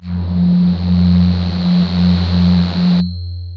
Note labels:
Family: voice; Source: synthesizer; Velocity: 25; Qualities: distorted, long release

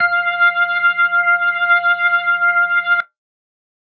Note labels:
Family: organ; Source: electronic; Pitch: F5; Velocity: 100

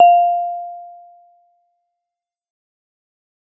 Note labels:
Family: mallet percussion; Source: acoustic; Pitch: F5; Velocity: 75; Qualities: fast decay

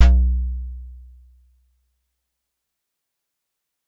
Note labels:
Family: keyboard; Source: acoustic; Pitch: B1; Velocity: 75; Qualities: fast decay

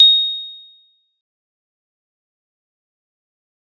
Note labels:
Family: mallet percussion; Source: acoustic; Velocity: 50; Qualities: bright, fast decay, percussive

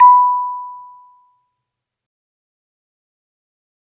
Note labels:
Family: mallet percussion; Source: acoustic; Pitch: B5; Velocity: 25; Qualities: fast decay, reverb

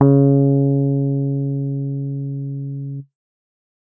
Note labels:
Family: keyboard; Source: electronic; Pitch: C#3; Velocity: 100; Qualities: dark

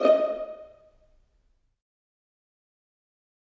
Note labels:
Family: string; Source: acoustic; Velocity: 75; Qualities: dark, fast decay, reverb

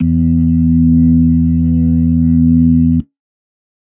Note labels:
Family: organ; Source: electronic; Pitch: E2; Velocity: 25; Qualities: dark

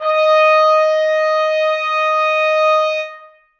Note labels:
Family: brass; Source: acoustic; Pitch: D#5; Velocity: 100; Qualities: reverb

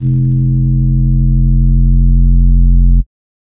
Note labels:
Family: flute; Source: synthesizer; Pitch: F1; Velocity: 127; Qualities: dark

